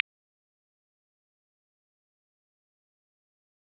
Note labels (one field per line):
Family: guitar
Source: electronic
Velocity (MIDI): 100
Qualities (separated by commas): fast decay, percussive